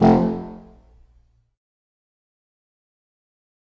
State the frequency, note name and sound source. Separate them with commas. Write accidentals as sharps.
43.65 Hz, F1, acoustic